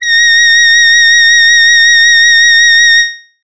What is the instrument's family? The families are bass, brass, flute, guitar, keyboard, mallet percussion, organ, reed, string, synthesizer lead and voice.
voice